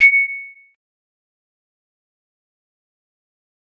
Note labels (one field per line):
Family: mallet percussion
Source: acoustic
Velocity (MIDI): 25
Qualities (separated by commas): fast decay, percussive